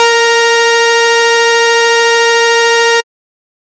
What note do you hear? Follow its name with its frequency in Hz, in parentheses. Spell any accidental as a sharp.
A#4 (466.2 Hz)